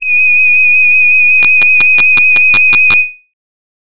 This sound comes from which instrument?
synthesizer voice